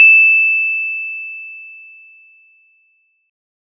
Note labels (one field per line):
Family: mallet percussion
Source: acoustic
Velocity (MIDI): 25